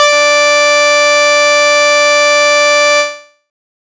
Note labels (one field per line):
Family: bass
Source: synthesizer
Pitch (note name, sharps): D5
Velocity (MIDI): 100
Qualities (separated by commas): bright, distorted